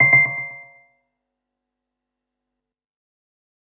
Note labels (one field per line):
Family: keyboard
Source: electronic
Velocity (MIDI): 75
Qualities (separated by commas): fast decay, percussive, tempo-synced